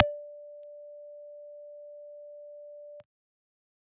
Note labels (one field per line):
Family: bass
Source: synthesizer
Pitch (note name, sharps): D5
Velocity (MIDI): 127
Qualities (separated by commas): distorted